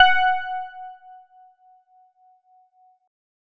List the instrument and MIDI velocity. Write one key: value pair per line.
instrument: electronic keyboard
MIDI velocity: 127